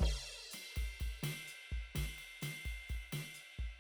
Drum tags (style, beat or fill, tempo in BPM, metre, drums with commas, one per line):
bossa nova
beat
127 BPM
4/4
crash, ride, hi-hat pedal, snare, kick